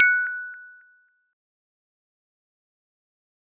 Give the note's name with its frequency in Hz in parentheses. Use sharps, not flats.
F#6 (1480 Hz)